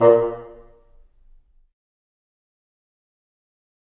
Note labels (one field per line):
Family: reed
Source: acoustic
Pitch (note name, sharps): A#2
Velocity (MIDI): 100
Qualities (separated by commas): fast decay, percussive, reverb